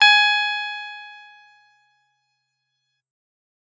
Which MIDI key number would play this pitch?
80